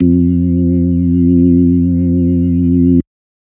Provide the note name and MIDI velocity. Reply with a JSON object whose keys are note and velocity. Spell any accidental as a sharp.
{"note": "F2", "velocity": 127}